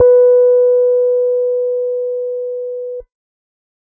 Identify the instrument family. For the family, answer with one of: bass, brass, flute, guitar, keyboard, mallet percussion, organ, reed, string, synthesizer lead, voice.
keyboard